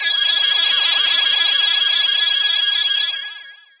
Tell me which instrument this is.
synthesizer voice